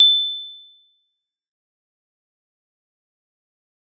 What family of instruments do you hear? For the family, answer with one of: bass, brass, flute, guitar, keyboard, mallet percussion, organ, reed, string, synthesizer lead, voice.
mallet percussion